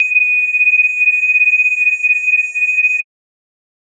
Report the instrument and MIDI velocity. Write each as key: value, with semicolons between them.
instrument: electronic mallet percussion instrument; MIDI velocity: 75